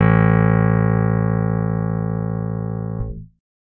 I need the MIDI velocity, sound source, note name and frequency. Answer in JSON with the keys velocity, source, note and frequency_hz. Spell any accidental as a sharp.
{"velocity": 75, "source": "electronic", "note": "A1", "frequency_hz": 55}